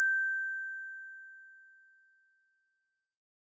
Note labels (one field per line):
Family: mallet percussion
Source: acoustic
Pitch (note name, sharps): G6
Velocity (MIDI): 50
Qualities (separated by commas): bright